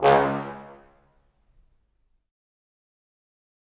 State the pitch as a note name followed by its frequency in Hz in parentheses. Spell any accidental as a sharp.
C#2 (69.3 Hz)